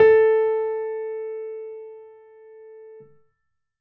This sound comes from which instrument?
acoustic keyboard